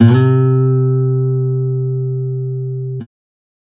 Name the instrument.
electronic guitar